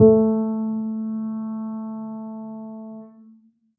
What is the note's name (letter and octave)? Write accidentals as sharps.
A3